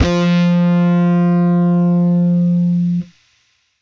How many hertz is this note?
174.6 Hz